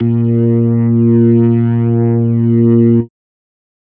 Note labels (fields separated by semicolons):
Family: organ; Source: electronic; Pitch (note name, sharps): A#2; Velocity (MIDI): 75; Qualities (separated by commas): distorted